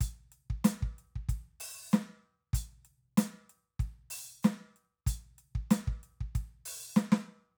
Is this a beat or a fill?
beat